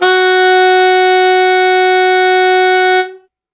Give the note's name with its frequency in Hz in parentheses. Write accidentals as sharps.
F#4 (370 Hz)